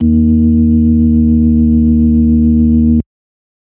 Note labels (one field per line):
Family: organ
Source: electronic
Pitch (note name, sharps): D#2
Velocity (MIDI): 50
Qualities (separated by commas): dark